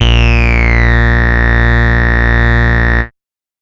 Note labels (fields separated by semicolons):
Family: bass; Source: synthesizer; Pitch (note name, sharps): A#1; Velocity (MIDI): 75; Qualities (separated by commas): bright, distorted, multiphonic